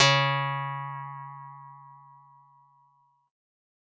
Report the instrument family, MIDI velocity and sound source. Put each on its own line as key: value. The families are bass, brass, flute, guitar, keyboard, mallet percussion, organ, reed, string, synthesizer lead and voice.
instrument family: guitar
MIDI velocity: 127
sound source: acoustic